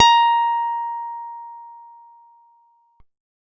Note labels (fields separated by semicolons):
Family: guitar; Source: acoustic; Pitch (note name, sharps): A#5; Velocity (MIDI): 100